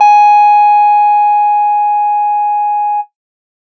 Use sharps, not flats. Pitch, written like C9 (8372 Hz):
G#5 (830.6 Hz)